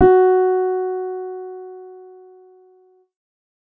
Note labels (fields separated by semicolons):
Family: keyboard; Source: synthesizer; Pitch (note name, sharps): F#4; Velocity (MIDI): 50; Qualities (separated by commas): dark